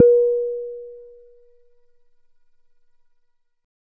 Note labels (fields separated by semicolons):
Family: bass; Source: synthesizer; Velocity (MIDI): 25